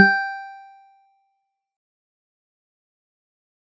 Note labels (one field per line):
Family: mallet percussion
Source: acoustic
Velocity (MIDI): 127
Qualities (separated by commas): fast decay, percussive